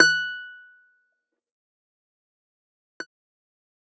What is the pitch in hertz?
1480 Hz